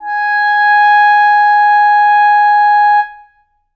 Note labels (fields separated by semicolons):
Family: reed; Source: acoustic; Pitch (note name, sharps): G#5; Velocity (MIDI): 100; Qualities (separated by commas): reverb